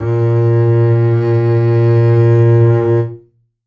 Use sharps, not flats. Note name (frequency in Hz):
A#2 (116.5 Hz)